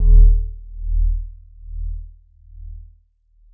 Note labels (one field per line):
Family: mallet percussion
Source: electronic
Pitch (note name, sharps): D#1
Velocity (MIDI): 50